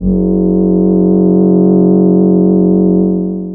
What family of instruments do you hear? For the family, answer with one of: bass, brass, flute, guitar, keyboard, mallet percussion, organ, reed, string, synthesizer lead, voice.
voice